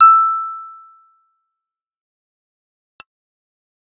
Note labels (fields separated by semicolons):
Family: bass; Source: synthesizer; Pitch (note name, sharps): E6; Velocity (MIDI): 100; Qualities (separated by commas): fast decay